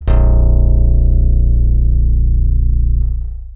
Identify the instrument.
synthesizer bass